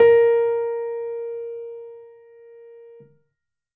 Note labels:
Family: keyboard; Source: acoustic; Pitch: A#4; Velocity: 50

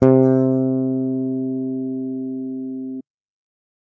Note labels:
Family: bass; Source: electronic; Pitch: C3; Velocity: 127

